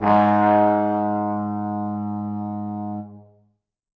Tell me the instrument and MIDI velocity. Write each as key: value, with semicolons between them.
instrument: acoustic brass instrument; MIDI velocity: 50